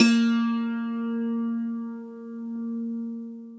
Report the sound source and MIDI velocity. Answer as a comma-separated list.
acoustic, 50